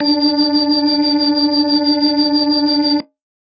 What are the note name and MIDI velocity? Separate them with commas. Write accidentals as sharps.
D4, 25